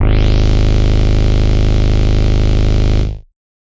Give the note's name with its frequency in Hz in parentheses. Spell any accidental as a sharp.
G#0 (25.96 Hz)